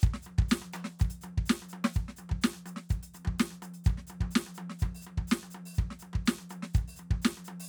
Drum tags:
prog rock, beat, 125 BPM, 4/4, closed hi-hat, open hi-hat, hi-hat pedal, snare, high tom, kick

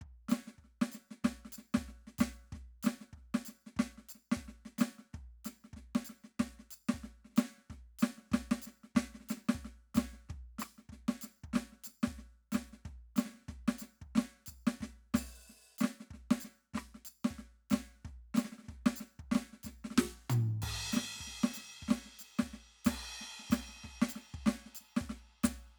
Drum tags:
New Orleans funk, beat, 93 BPM, 4/4, ride, percussion, snare, cross-stick, floor tom, kick

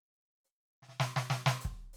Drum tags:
Afro-Cuban bembé, fill, 122 BPM, 4/4, closed hi-hat, hi-hat pedal, snare, kick

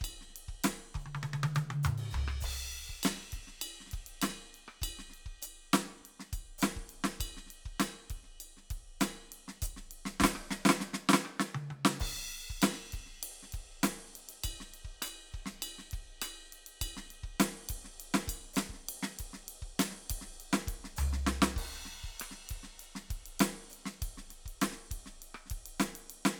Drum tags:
funk, beat, 100 BPM, 4/4, crash, ride, ride bell, hi-hat pedal, snare, cross-stick, high tom, mid tom, floor tom, kick

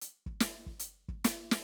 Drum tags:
punk, fill, 144 BPM, 4/4, closed hi-hat, snare, kick

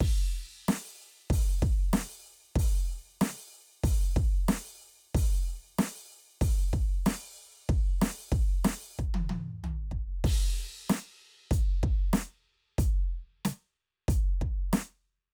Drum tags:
rock, beat, 94 BPM, 4/4, crash, closed hi-hat, open hi-hat, hi-hat pedal, snare, high tom, floor tom, kick

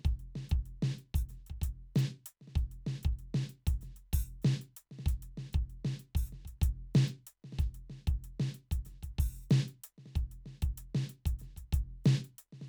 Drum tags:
funk, beat, 95 BPM, 4/4, closed hi-hat, open hi-hat, hi-hat pedal, snare, kick

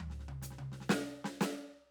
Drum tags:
jazz, fill, 125 BPM, 4/4, hi-hat pedal, snare, high tom, floor tom

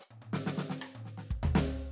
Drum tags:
fast funk, fill, 125 BPM, 4/4, hi-hat pedal, snare, cross-stick, high tom, floor tom, kick

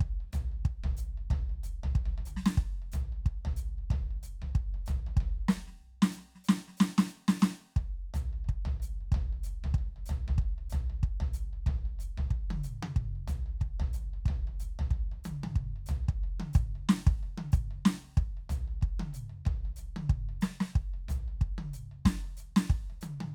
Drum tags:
swing, beat, 185 BPM, 4/4, hi-hat pedal, snare, high tom, floor tom, kick

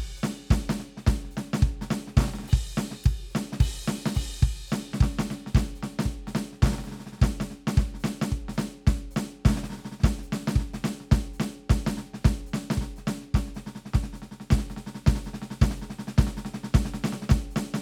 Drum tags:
swing, beat, 215 BPM, 4/4, crash, ride, hi-hat pedal, snare, kick

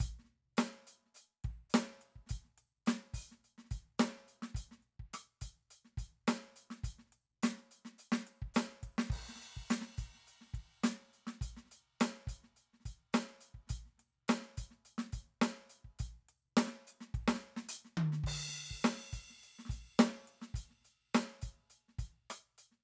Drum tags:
rock, beat, 105 BPM, 4/4, crash, closed hi-hat, open hi-hat, hi-hat pedal, snare, cross-stick, high tom, kick

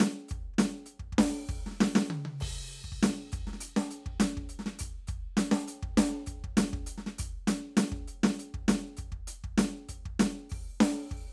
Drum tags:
rock, beat, 100 BPM, 4/4, crash, closed hi-hat, open hi-hat, hi-hat pedal, snare, high tom, kick

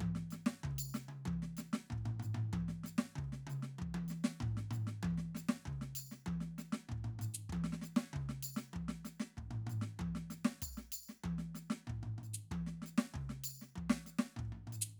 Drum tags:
samba-reggae, beat, 96 BPM, 4/4, percussion, snare, high tom, mid tom, floor tom, kick

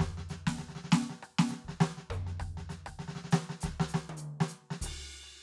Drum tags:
New Orleans second line, beat, 99 BPM, 4/4, crash, open hi-hat, hi-hat pedal, snare, cross-stick, high tom, floor tom, kick

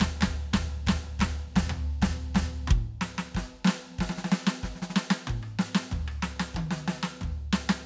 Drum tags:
Brazilian, beat, 92 BPM, 4/4, hi-hat pedal, snare, cross-stick, high tom, mid tom, floor tom, kick

